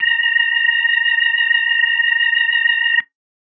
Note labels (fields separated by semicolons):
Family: organ; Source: electronic; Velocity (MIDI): 127; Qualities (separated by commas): reverb